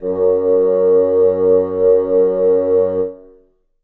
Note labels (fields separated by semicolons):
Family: reed; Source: acoustic; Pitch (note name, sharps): F#2; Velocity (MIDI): 50; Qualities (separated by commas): reverb